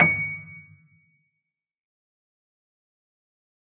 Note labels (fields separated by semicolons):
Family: keyboard; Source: acoustic; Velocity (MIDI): 100; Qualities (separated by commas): fast decay, percussive, reverb